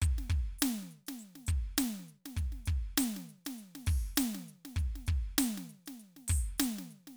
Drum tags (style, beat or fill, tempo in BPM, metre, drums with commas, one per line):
funk
beat
100 BPM
4/4
closed hi-hat, open hi-hat, hi-hat pedal, snare, kick